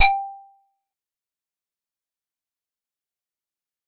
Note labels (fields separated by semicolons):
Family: keyboard; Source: acoustic; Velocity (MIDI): 75; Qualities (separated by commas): fast decay, percussive